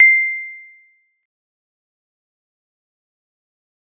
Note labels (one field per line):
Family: mallet percussion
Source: acoustic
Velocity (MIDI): 50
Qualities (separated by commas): fast decay, percussive